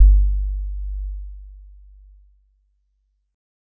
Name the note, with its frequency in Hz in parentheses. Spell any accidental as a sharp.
G1 (49 Hz)